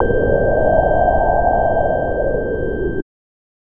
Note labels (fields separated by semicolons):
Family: bass; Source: synthesizer; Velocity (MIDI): 127; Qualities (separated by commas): distorted